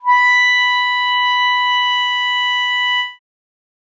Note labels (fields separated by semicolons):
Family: reed; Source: acoustic; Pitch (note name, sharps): B5; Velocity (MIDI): 127